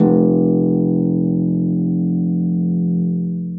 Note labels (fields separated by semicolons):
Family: string; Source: acoustic; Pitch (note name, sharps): F1; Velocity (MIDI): 50; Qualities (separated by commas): long release, reverb